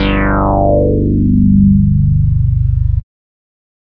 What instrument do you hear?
synthesizer bass